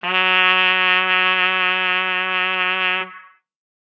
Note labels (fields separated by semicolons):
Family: brass; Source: acoustic; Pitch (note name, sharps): F#3; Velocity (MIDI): 100; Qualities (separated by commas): distorted